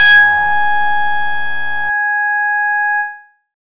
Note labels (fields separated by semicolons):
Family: bass; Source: synthesizer; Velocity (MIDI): 100; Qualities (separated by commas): bright, distorted